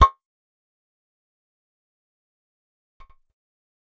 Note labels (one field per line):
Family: bass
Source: synthesizer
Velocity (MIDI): 75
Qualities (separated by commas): fast decay, percussive